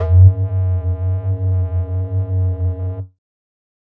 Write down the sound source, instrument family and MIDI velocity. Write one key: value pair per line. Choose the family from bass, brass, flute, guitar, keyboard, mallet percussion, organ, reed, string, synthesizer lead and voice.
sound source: synthesizer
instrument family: flute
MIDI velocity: 50